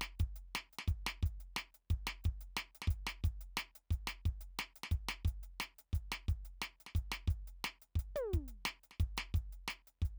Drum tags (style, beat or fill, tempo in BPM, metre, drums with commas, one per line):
chacarera
beat
118 BPM
4/4
closed hi-hat, snare, high tom, kick